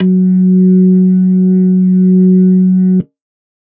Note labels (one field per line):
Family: organ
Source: electronic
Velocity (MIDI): 100